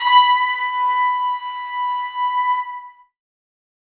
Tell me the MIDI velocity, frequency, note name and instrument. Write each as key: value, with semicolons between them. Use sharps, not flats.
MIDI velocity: 25; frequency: 987.8 Hz; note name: B5; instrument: acoustic brass instrument